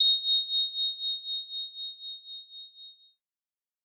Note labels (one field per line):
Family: keyboard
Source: electronic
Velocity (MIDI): 75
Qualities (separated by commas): bright